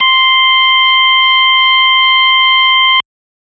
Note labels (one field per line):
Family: organ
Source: electronic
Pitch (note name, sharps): C6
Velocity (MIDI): 127